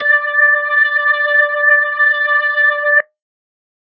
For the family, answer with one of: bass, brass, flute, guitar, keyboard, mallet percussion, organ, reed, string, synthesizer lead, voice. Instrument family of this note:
organ